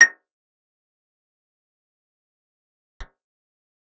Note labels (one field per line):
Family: guitar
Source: acoustic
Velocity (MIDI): 75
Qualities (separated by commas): fast decay, percussive, reverb